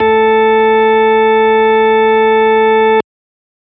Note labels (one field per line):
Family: organ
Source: electronic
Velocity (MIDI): 25